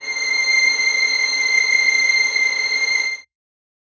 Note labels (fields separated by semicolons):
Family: string; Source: acoustic; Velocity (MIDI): 75; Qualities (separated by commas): reverb